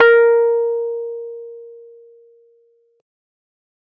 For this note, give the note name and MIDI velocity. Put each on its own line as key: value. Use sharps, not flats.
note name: A#4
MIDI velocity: 100